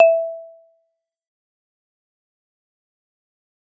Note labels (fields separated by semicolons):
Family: mallet percussion; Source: acoustic; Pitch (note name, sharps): E5; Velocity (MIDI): 100; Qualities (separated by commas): fast decay, percussive